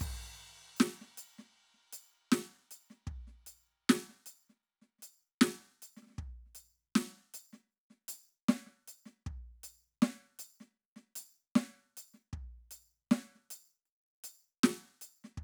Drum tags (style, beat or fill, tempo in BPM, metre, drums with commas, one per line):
country
beat
78 BPM
4/4
crash, percussion, snare, kick